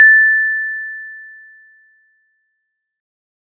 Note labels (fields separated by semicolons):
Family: mallet percussion; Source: acoustic; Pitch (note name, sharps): A6; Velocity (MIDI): 75